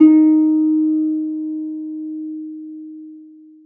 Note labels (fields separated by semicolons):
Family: string; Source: acoustic; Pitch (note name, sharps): D#4; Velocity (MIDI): 100; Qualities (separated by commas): long release, reverb